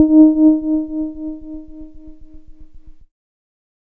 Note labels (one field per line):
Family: keyboard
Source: electronic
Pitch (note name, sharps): D#4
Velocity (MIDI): 100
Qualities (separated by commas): dark